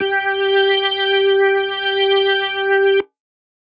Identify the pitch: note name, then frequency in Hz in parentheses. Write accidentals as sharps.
G4 (392 Hz)